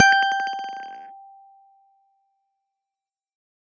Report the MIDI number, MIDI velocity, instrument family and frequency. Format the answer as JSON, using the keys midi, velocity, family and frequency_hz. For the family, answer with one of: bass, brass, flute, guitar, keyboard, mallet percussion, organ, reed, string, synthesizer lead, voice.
{"midi": 79, "velocity": 100, "family": "guitar", "frequency_hz": 784}